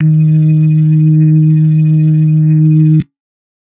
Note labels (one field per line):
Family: organ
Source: electronic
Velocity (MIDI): 75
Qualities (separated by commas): dark